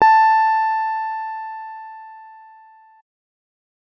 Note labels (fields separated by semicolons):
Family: keyboard; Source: electronic; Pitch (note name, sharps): A5; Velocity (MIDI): 50